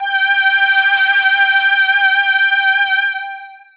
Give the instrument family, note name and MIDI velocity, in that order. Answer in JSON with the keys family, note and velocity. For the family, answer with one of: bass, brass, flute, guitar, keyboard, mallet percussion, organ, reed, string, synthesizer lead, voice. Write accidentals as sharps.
{"family": "voice", "note": "G5", "velocity": 100}